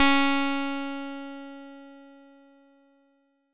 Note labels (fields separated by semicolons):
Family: bass; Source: synthesizer; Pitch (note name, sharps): C#4; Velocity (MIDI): 100; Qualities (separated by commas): bright, distorted